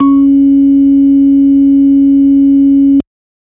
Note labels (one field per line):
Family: organ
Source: electronic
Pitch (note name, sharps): C#4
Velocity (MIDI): 75